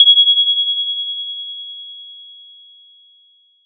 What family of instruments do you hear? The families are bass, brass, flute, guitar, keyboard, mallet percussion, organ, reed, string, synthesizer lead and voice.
mallet percussion